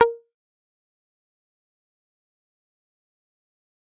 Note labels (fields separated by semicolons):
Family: guitar; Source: electronic; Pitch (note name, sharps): A#4; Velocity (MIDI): 127; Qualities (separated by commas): fast decay, percussive